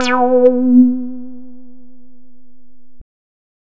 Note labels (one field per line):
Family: bass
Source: synthesizer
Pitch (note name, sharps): B3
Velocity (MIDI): 75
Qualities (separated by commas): distorted